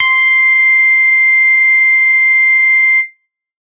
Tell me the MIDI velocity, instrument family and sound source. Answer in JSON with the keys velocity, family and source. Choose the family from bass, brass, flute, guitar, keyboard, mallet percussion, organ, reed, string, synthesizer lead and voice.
{"velocity": 75, "family": "bass", "source": "synthesizer"}